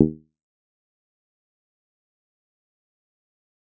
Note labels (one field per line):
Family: guitar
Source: electronic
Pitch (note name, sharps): D#2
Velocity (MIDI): 50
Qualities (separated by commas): fast decay, percussive